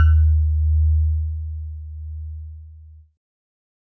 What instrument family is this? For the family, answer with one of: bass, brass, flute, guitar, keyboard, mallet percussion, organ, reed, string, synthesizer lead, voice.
keyboard